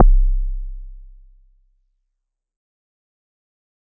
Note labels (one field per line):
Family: mallet percussion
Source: acoustic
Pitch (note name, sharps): C1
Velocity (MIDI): 75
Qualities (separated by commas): fast decay